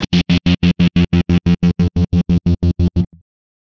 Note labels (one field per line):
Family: guitar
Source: electronic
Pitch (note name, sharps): F2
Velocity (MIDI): 100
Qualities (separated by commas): bright, distorted, tempo-synced